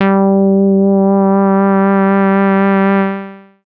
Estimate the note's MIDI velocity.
100